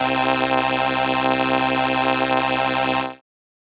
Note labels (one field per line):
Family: keyboard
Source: synthesizer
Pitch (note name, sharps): C2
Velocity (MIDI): 50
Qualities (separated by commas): bright